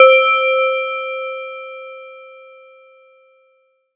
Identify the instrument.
acoustic mallet percussion instrument